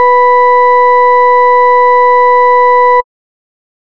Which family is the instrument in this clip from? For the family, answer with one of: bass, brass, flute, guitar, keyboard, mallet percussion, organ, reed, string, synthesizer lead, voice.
bass